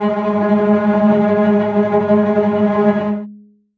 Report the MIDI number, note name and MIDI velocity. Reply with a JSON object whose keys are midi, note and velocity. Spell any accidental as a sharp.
{"midi": 56, "note": "G#3", "velocity": 50}